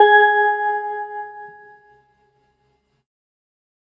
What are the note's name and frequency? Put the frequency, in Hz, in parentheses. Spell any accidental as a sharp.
G#4 (415.3 Hz)